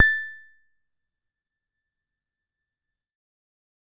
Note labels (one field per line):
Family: keyboard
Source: electronic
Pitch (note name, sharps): A6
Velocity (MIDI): 25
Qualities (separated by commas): fast decay, percussive, reverb